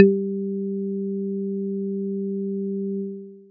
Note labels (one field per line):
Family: mallet percussion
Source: acoustic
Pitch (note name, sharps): G3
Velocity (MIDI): 25